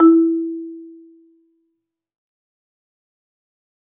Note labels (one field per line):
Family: mallet percussion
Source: acoustic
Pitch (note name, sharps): E4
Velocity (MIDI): 50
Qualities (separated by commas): dark, fast decay, reverb